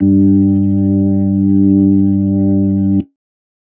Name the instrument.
electronic organ